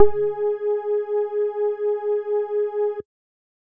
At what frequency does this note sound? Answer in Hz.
415.3 Hz